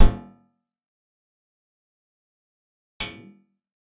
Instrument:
acoustic guitar